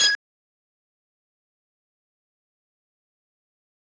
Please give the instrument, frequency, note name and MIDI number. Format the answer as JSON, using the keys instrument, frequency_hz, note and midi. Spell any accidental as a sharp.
{"instrument": "synthesizer bass", "frequency_hz": 1661, "note": "G#6", "midi": 92}